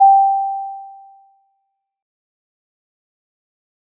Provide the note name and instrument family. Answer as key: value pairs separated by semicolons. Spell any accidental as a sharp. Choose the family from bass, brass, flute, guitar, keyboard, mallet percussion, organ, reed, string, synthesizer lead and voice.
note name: G5; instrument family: mallet percussion